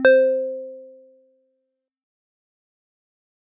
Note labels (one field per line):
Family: mallet percussion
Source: acoustic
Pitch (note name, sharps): C5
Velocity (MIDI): 25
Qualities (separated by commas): dark, fast decay, multiphonic